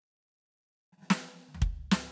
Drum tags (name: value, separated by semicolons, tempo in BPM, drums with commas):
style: Afro-Cuban rumba; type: fill; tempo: 110 BPM; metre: 4/4; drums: snare, high tom, floor tom, kick